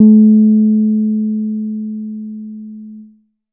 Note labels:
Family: bass; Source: synthesizer; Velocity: 25; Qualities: dark

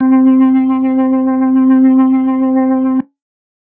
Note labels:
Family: organ; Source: electronic; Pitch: C4; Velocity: 100

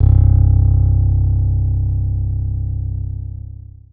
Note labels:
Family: guitar; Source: acoustic; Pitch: C1; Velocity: 25; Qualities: dark, long release

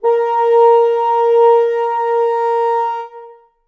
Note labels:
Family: reed; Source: acoustic; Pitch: A#4; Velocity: 127; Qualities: reverb

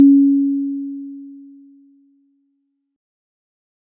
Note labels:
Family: mallet percussion; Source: acoustic; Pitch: C#4; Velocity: 25; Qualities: bright

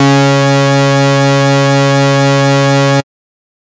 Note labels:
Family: bass; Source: synthesizer; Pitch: C#3; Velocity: 50; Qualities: bright, distorted

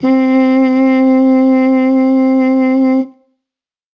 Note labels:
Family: brass; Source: acoustic; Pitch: C4; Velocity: 50

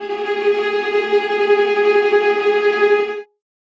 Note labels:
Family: string; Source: acoustic; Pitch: G#4; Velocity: 75; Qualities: bright, non-linear envelope, reverb

